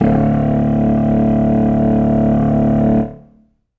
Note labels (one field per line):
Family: reed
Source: acoustic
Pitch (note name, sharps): D1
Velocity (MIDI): 50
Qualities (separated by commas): reverb